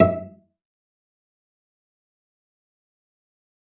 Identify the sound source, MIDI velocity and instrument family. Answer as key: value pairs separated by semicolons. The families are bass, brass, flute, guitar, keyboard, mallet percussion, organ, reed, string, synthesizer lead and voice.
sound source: acoustic; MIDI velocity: 25; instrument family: string